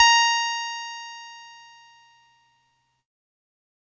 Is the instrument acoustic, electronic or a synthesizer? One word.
electronic